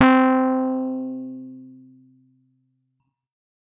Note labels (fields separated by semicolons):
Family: keyboard; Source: electronic; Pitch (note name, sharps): C4; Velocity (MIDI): 127; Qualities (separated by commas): distorted